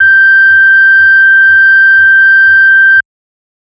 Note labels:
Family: organ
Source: electronic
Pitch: G6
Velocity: 127

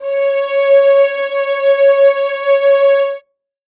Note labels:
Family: string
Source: acoustic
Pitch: C#5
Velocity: 75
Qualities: reverb

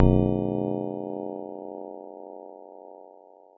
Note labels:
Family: keyboard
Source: electronic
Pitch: B0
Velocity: 75

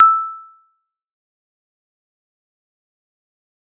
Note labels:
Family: keyboard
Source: electronic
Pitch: E6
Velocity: 25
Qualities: fast decay, percussive

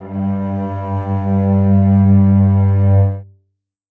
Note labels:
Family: string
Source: acoustic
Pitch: G2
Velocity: 75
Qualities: reverb

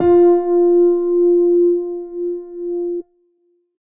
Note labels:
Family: keyboard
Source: electronic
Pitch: F4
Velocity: 50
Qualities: dark

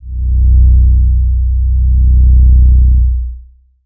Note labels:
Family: bass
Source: synthesizer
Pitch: B0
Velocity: 100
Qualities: distorted, long release, tempo-synced

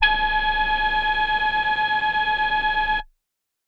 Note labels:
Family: voice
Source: synthesizer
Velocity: 25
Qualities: multiphonic

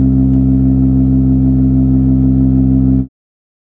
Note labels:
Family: organ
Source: electronic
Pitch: C2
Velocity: 100

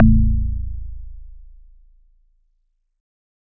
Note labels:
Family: organ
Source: electronic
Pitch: A0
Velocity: 127

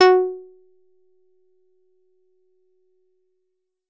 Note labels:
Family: guitar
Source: synthesizer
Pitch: F#4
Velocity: 127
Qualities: percussive

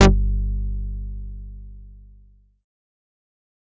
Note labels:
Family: bass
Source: synthesizer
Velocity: 75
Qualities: distorted, fast decay

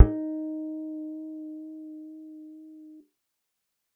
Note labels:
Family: bass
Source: synthesizer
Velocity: 25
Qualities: dark, reverb

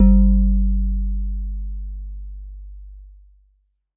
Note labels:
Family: mallet percussion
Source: acoustic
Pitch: G1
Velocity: 75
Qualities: dark

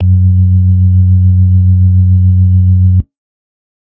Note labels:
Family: organ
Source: electronic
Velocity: 50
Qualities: dark

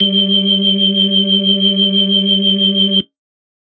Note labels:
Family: organ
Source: electronic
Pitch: G3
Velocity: 100

